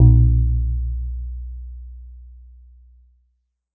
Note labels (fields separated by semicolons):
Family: guitar; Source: synthesizer; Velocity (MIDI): 75; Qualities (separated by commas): dark